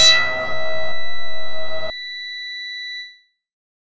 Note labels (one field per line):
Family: bass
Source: synthesizer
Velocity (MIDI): 100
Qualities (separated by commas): bright, distorted